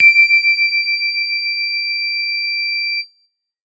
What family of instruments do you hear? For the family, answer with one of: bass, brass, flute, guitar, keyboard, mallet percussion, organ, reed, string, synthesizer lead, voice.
bass